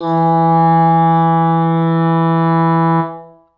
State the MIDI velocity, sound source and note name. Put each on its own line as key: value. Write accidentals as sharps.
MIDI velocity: 75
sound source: acoustic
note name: E3